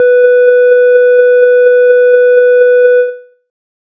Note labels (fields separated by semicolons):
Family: bass; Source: synthesizer; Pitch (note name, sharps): B4; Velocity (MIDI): 25